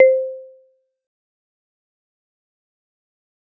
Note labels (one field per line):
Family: mallet percussion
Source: acoustic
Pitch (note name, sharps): C5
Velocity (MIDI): 50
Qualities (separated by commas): dark, fast decay, percussive, reverb